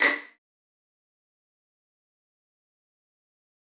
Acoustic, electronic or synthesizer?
acoustic